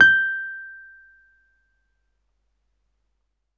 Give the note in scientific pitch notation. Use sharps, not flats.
G6